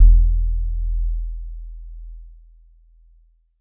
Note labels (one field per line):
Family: mallet percussion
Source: acoustic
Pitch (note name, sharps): E1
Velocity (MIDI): 50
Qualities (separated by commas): dark